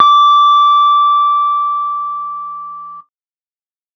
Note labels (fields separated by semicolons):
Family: guitar; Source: electronic; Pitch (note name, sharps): D6; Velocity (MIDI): 25